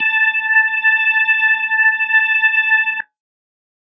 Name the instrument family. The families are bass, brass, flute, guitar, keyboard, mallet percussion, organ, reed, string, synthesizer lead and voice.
organ